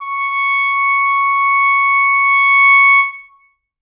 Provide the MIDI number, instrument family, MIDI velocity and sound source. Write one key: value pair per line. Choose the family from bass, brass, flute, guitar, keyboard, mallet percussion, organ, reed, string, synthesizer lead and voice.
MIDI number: 85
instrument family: reed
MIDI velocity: 100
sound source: acoustic